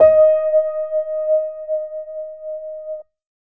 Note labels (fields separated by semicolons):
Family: keyboard; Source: electronic; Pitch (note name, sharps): D#5; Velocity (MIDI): 50; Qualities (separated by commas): reverb